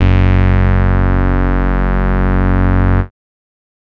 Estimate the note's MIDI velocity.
75